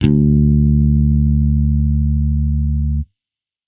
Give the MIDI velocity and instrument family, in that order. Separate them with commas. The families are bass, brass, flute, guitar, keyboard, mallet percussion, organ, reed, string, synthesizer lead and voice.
127, bass